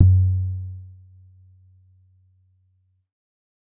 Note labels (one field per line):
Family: keyboard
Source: electronic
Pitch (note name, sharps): F#2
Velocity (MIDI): 75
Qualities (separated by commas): dark